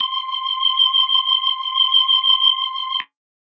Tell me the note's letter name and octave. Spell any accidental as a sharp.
C6